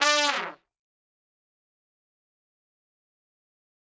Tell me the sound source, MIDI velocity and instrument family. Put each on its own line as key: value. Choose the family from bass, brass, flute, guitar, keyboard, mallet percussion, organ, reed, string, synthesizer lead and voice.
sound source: acoustic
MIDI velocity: 75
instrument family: brass